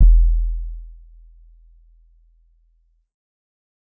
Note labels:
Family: keyboard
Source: electronic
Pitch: E1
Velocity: 25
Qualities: dark

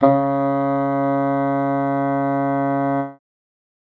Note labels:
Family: reed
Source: acoustic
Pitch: C#3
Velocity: 75

